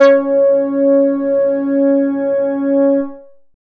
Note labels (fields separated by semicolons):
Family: bass; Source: synthesizer; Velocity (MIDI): 75; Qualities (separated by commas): distorted